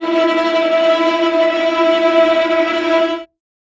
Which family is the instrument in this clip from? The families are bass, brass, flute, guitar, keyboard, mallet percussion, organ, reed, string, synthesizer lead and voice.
string